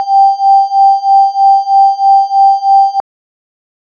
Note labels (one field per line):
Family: organ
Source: electronic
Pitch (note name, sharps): G5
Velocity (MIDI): 100